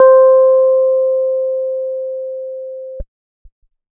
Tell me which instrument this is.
electronic keyboard